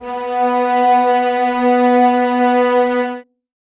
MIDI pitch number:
59